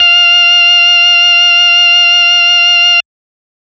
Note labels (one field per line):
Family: organ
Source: electronic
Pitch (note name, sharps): F5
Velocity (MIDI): 25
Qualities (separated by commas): bright, distorted